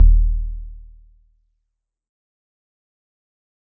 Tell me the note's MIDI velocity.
100